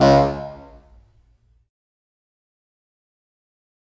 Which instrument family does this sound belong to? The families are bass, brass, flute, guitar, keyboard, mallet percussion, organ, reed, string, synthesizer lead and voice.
reed